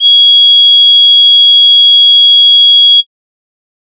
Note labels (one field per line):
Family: flute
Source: synthesizer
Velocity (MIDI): 100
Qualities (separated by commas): bright